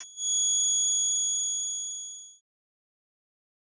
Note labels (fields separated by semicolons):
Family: bass; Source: synthesizer; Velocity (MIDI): 127; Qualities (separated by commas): bright, distorted, fast decay